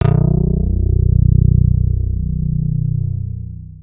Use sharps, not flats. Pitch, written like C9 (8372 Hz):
B0 (30.87 Hz)